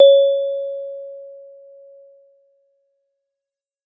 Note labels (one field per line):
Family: mallet percussion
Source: acoustic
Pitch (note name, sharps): C#5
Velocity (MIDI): 127